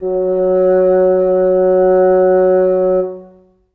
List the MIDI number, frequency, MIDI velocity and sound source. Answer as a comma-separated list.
54, 185 Hz, 50, acoustic